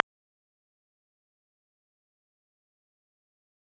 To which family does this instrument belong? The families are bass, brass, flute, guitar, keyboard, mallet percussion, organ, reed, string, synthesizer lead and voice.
guitar